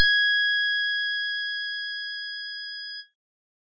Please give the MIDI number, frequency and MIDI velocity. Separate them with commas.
92, 1661 Hz, 127